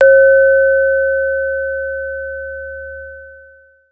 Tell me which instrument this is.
acoustic keyboard